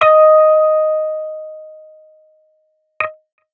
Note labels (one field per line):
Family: guitar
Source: electronic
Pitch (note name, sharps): D#5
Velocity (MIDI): 25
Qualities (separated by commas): distorted